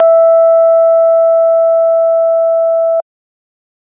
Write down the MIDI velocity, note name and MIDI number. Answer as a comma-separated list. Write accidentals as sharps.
25, E5, 76